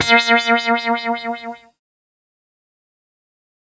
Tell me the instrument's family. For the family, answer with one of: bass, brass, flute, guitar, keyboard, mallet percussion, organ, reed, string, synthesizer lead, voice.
keyboard